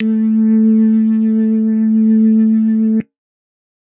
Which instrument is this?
electronic organ